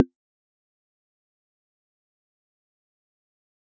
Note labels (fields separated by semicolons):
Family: mallet percussion; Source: acoustic; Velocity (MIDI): 25; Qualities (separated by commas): fast decay, percussive